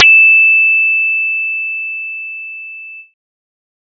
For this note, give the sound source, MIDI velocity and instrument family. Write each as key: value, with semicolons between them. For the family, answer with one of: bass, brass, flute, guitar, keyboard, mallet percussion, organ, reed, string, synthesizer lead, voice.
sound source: synthesizer; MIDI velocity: 25; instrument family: bass